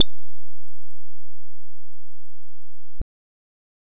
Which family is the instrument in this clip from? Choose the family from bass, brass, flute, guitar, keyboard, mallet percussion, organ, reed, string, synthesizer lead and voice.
bass